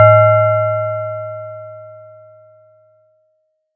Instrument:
acoustic mallet percussion instrument